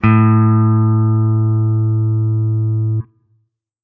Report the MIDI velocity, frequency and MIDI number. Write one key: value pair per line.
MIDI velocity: 75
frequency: 110 Hz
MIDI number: 45